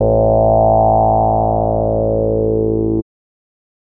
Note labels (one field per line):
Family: bass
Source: synthesizer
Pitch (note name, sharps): A1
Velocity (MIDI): 100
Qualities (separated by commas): distorted